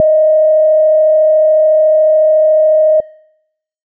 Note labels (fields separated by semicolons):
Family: bass; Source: synthesizer; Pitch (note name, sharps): D#5; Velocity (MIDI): 127; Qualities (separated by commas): dark